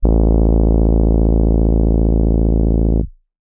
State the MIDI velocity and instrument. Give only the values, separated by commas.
100, electronic keyboard